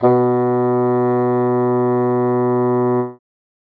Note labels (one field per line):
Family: reed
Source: acoustic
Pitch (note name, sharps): B2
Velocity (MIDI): 25